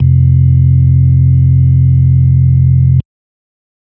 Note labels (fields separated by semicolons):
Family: organ; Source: electronic; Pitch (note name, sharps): F1; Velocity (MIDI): 127; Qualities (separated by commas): dark